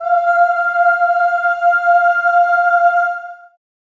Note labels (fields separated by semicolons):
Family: voice; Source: acoustic; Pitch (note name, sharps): F5; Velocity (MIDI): 75; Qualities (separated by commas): long release, reverb